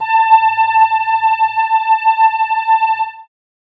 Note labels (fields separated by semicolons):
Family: keyboard; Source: synthesizer; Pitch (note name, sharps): A5; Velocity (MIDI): 25